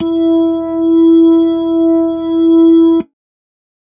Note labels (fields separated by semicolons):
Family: organ; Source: electronic; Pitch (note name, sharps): E4; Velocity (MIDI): 127